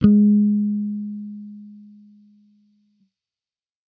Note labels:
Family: bass; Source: electronic; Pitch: G#3; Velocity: 25

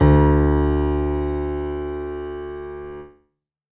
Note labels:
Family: keyboard; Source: acoustic; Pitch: D2; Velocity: 100; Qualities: reverb

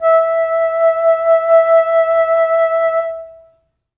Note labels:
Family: flute; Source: acoustic; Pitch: E5; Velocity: 25; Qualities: reverb

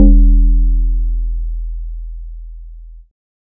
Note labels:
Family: bass; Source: synthesizer; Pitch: E1; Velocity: 25

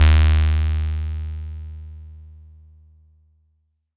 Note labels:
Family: bass; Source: synthesizer; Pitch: D#2; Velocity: 50; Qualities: bright, distorted

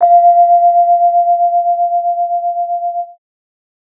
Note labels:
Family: mallet percussion; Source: acoustic; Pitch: F5; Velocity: 50; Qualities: multiphonic

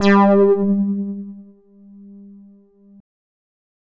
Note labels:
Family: bass; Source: synthesizer; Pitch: G3; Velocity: 100; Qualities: distorted

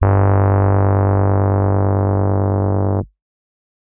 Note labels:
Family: keyboard; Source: electronic; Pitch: G1; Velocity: 127; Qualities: dark

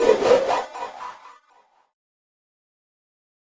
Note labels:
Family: keyboard; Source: electronic; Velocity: 75; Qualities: fast decay, non-linear envelope

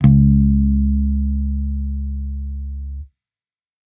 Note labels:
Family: bass; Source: electronic; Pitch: C#2; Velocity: 50

